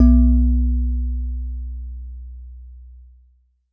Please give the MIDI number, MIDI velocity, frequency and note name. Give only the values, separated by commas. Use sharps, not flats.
35, 75, 61.74 Hz, B1